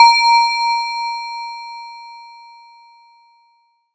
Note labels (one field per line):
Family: mallet percussion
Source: acoustic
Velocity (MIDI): 50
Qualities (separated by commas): multiphonic